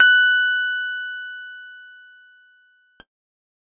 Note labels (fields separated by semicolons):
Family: keyboard; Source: electronic; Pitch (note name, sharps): F#6; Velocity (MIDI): 100; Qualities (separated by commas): bright